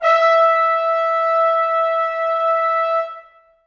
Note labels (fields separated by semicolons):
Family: brass; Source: acoustic; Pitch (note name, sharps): E5; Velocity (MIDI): 100; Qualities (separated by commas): reverb